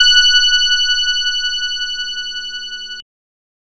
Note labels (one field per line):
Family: bass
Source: synthesizer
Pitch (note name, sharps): F#6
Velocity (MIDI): 127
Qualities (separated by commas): bright, distorted, multiphonic